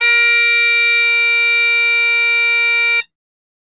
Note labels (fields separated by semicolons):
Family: flute; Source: acoustic; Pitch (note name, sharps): A#4; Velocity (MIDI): 75; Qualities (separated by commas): bright, reverb